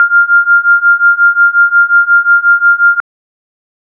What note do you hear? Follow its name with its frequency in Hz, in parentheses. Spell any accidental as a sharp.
F6 (1397 Hz)